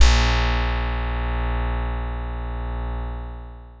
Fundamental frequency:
58.27 Hz